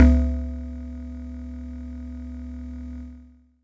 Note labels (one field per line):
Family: mallet percussion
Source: acoustic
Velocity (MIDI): 75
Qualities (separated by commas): distorted